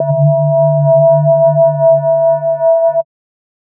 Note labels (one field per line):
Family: mallet percussion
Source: synthesizer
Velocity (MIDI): 25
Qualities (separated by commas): multiphonic, non-linear envelope